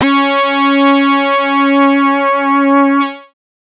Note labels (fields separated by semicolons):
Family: bass; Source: synthesizer; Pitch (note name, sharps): C#4; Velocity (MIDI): 25; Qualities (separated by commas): distorted, multiphonic